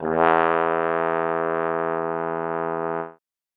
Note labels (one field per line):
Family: brass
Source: acoustic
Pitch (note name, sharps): E2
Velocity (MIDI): 100